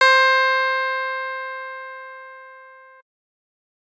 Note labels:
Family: keyboard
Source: electronic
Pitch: C5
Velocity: 127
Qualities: bright

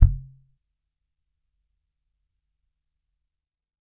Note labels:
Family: bass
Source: electronic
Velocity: 25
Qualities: percussive

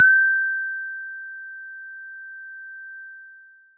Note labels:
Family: mallet percussion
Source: acoustic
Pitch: G6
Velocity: 127

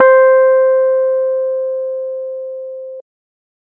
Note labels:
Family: keyboard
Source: electronic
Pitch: C5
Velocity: 127

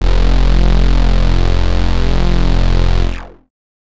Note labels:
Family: bass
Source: synthesizer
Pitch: F1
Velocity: 127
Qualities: bright, distorted

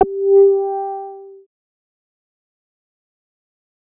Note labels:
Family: bass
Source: synthesizer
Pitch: G4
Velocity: 25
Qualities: distorted, fast decay

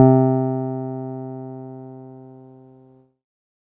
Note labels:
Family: keyboard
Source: electronic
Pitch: C3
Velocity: 100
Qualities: dark

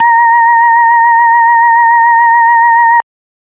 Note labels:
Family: organ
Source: electronic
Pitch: A#5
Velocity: 25

